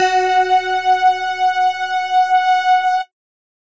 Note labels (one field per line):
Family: mallet percussion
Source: electronic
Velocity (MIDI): 75